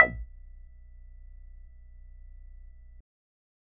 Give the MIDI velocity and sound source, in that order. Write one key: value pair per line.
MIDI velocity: 25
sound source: synthesizer